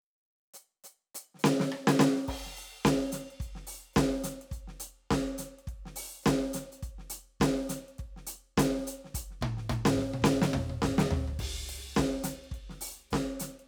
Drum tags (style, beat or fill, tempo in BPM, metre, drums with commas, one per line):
soul
beat
105 BPM
4/4
crash, ride, closed hi-hat, open hi-hat, hi-hat pedal, snare, cross-stick, high tom, mid tom, floor tom, kick